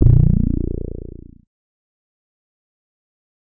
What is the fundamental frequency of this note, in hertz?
29.14 Hz